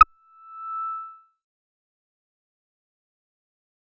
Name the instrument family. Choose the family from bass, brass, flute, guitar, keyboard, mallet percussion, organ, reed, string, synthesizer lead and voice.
bass